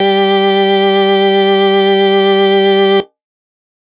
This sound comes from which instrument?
electronic organ